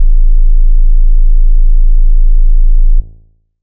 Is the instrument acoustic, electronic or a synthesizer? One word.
synthesizer